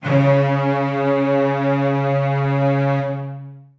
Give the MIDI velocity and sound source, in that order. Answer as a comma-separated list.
127, acoustic